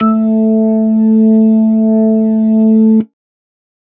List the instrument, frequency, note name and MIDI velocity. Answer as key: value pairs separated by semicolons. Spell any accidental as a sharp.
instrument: electronic organ; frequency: 220 Hz; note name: A3; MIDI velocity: 75